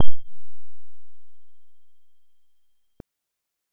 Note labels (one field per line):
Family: bass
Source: synthesizer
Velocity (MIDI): 25